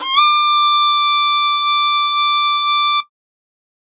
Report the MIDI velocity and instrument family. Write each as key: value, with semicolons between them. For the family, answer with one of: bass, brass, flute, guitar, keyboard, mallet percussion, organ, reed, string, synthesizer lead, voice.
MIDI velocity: 127; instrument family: string